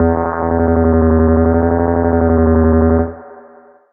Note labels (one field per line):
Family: bass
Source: synthesizer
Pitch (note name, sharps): E2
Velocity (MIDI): 50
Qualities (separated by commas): long release, reverb